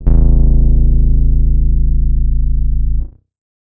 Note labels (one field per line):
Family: guitar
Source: acoustic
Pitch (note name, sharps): A0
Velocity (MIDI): 127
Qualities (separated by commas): dark